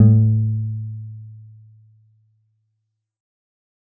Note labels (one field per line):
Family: guitar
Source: synthesizer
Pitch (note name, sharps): A2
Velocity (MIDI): 50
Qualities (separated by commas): dark